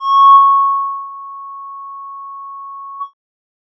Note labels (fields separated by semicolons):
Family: bass; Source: synthesizer; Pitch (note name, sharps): C#6; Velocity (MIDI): 100